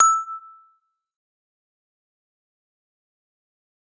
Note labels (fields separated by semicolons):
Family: mallet percussion; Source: acoustic; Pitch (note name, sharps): E6; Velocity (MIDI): 127; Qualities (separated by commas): fast decay, percussive